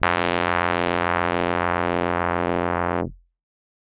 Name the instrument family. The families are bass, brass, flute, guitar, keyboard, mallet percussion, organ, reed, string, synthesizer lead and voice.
keyboard